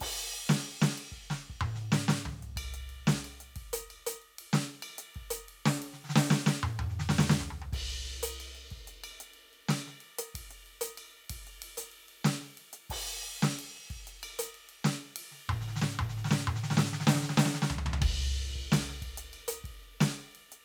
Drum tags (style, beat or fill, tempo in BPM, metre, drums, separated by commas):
rock, beat, 93 BPM, 4/4, crash, ride, ride bell, closed hi-hat, snare, high tom, mid tom, floor tom, kick